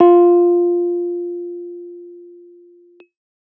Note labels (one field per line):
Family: keyboard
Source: electronic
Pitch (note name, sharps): F4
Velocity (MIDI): 75